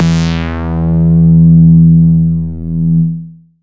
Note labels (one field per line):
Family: bass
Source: synthesizer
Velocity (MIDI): 75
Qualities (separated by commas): bright, distorted, long release